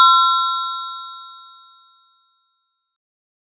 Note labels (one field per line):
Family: mallet percussion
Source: acoustic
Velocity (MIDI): 25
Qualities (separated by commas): bright